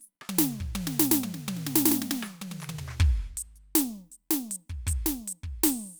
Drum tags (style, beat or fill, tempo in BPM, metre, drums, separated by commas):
funk, beat, 80 BPM, 4/4, closed hi-hat, open hi-hat, hi-hat pedal, percussion, snare, cross-stick, high tom, mid tom, floor tom, kick